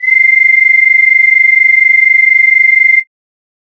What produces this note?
synthesizer flute